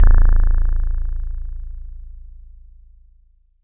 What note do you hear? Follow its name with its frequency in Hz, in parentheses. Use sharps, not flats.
A0 (27.5 Hz)